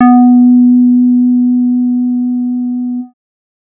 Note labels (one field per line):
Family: bass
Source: synthesizer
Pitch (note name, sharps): B3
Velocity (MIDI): 75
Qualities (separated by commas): dark